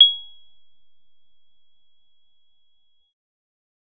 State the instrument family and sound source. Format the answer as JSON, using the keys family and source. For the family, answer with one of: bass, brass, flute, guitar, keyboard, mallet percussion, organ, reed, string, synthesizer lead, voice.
{"family": "bass", "source": "synthesizer"}